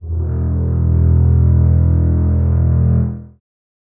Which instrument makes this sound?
acoustic string instrument